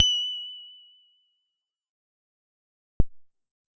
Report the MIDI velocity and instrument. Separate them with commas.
50, synthesizer bass